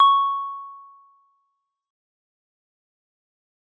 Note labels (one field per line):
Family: guitar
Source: synthesizer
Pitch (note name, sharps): C#6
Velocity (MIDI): 127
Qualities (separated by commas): dark, fast decay